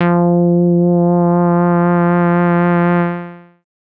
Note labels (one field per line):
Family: bass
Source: synthesizer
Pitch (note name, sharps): F3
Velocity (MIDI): 25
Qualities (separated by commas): distorted, long release